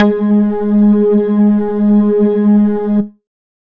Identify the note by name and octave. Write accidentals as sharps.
G#3